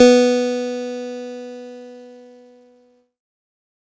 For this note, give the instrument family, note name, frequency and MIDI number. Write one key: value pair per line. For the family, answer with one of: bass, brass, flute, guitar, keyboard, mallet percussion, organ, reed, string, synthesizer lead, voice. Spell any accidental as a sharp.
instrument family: keyboard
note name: B3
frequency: 246.9 Hz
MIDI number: 59